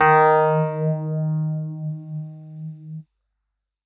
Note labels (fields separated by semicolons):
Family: keyboard; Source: electronic; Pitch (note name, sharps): D#3; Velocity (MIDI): 100